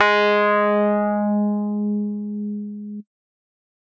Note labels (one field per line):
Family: keyboard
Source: electronic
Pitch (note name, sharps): G#3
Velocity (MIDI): 100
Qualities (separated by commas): distorted